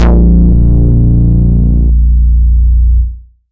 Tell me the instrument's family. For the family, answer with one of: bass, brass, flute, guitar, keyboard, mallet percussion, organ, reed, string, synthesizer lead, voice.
bass